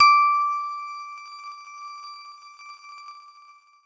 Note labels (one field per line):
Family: guitar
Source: electronic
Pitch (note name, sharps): D6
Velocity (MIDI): 75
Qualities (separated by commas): bright